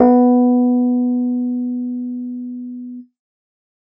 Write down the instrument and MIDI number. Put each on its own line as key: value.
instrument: electronic keyboard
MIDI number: 59